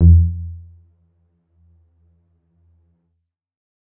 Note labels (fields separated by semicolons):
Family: keyboard; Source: electronic; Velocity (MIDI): 75; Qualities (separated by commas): dark, percussive, reverb